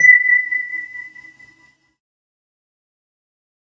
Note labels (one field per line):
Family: keyboard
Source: synthesizer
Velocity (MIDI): 75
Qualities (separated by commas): fast decay